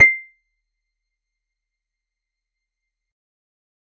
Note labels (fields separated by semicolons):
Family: guitar; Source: acoustic; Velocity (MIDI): 100; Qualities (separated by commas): fast decay, percussive